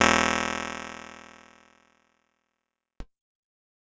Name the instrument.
electronic keyboard